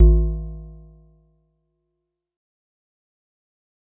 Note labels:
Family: mallet percussion; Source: acoustic; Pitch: A1; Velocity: 75; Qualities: dark, fast decay, percussive

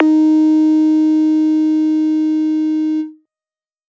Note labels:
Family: bass; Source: synthesizer; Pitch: D#4; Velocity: 50; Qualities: distorted

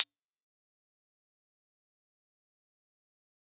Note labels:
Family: mallet percussion; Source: acoustic; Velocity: 100; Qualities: bright, fast decay, percussive

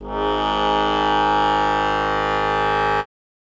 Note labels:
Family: reed; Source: acoustic; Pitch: G#1; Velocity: 127

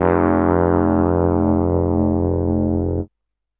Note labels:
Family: keyboard; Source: electronic; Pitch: F1; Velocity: 127; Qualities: distorted

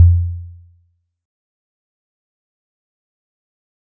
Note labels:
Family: mallet percussion; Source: acoustic; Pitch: F2; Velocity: 25; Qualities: fast decay, percussive

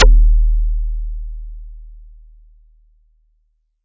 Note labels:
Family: mallet percussion; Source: acoustic; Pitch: D#1; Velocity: 25

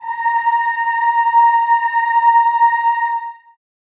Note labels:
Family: voice; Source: acoustic; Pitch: A#5; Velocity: 50; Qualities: reverb

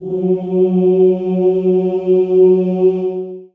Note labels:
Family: voice; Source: acoustic; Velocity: 75; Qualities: long release, reverb

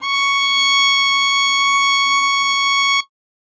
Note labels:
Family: string; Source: acoustic; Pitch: C#6; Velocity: 75; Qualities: bright

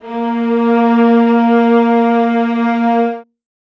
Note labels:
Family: string; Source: acoustic; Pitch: A#3; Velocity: 75; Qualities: reverb

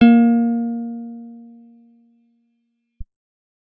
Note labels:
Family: guitar; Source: acoustic; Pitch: A#3; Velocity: 50

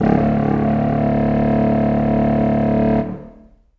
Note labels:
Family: reed; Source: acoustic; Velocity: 100; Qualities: long release, reverb

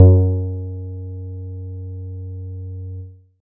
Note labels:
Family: guitar; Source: synthesizer; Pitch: F#2; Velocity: 75; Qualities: dark

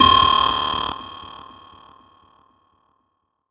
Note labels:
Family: keyboard; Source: electronic; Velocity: 25; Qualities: bright, distorted

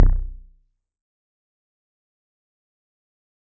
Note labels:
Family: bass; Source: synthesizer; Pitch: B0; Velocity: 127; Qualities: fast decay, percussive

